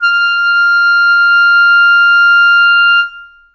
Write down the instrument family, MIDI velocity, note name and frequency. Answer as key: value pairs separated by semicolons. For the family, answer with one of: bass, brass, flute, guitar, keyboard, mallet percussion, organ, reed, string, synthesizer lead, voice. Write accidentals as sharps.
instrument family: reed; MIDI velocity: 50; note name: F6; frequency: 1397 Hz